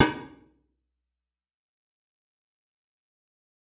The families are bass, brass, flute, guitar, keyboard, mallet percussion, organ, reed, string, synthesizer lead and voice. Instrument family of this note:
guitar